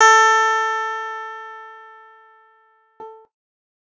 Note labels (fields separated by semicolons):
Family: guitar; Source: electronic; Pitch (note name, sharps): A4; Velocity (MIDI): 100